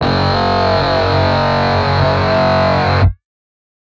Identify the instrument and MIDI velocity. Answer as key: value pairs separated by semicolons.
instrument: electronic guitar; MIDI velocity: 100